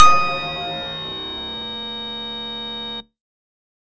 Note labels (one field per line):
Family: bass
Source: synthesizer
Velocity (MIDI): 75